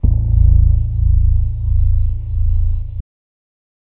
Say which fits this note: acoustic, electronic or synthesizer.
electronic